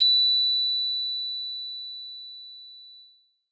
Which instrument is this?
synthesizer bass